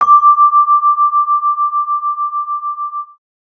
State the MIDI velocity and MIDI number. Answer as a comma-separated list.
50, 86